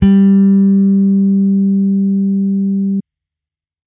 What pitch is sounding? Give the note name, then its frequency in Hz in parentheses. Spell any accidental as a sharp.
G3 (196 Hz)